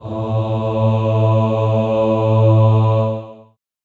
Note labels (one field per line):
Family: voice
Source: acoustic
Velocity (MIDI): 50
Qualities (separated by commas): reverb